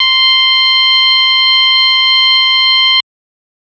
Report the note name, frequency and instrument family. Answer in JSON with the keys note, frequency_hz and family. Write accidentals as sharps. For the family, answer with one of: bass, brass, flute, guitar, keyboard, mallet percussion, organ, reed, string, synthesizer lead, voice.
{"note": "C6", "frequency_hz": 1047, "family": "organ"}